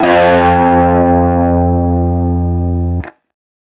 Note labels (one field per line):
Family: guitar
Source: electronic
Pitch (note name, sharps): F2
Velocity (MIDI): 127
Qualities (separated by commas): distorted